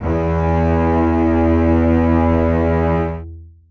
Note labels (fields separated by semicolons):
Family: string; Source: acoustic; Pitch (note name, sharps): E2; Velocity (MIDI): 100; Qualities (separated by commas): long release, reverb